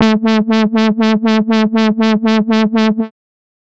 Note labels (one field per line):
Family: bass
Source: synthesizer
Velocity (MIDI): 127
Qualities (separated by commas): bright, distorted, tempo-synced